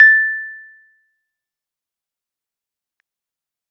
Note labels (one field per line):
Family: keyboard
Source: electronic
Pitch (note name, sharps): A6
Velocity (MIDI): 100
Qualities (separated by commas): fast decay, percussive